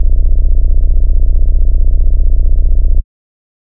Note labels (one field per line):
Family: bass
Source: synthesizer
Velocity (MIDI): 100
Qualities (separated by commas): dark, distorted